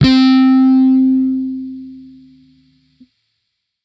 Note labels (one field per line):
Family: bass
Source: electronic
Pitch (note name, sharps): C4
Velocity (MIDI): 127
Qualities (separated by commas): distorted